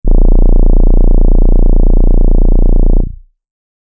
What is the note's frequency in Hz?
29.14 Hz